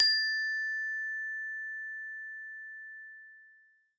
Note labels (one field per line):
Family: mallet percussion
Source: acoustic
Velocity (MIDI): 50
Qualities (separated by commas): reverb